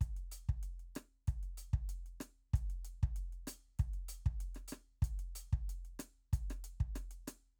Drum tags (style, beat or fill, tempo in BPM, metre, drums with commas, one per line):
Brazilian baião
beat
95 BPM
4/4
closed hi-hat, cross-stick, kick